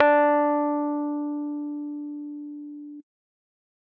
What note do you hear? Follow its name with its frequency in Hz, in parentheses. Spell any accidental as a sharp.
D4 (293.7 Hz)